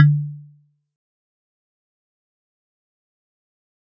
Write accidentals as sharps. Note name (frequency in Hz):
D3 (146.8 Hz)